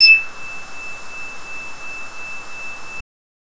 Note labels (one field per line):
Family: bass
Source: synthesizer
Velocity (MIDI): 127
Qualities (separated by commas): bright, distorted